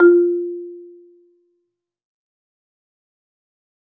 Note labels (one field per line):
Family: mallet percussion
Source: acoustic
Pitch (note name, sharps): F4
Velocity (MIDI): 75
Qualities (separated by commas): dark, fast decay, reverb